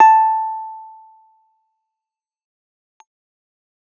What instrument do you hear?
electronic keyboard